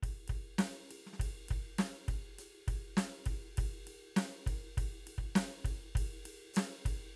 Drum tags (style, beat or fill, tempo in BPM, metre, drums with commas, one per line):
rock
beat
100 BPM
4/4
ride, hi-hat pedal, snare, kick